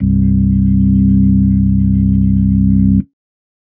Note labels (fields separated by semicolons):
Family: organ; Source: electronic; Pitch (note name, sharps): C1; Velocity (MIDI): 127; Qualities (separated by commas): dark